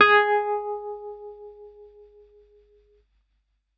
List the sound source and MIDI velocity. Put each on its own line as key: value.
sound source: electronic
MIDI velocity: 100